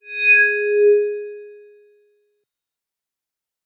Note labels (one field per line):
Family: mallet percussion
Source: electronic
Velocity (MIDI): 50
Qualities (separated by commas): bright